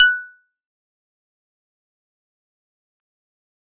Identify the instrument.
electronic keyboard